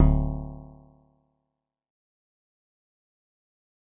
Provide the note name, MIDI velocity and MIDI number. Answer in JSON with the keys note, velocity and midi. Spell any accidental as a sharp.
{"note": "D1", "velocity": 50, "midi": 26}